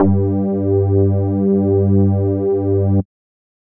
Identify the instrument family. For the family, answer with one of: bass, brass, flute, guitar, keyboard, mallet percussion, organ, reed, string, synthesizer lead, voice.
bass